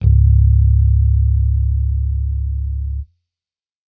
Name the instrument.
electronic bass